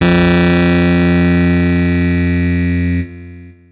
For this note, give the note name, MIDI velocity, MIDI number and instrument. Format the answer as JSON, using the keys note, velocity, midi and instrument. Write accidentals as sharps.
{"note": "F2", "velocity": 127, "midi": 41, "instrument": "electronic keyboard"}